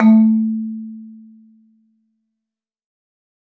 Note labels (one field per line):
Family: mallet percussion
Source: acoustic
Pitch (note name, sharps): A3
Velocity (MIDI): 100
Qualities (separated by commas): dark, fast decay, reverb